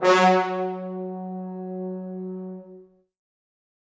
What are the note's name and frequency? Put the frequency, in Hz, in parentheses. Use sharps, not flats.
F#3 (185 Hz)